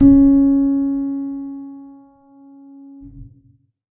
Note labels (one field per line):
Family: keyboard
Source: acoustic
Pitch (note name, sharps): C#4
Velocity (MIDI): 50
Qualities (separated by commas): dark, reverb